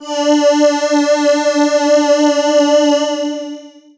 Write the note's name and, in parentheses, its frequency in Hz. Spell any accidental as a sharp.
D4 (293.7 Hz)